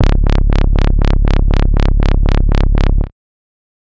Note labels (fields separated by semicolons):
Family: bass; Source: synthesizer; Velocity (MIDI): 75; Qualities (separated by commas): bright, distorted, tempo-synced